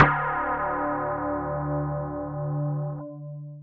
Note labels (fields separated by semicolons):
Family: mallet percussion; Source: electronic; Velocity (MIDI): 100; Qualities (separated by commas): long release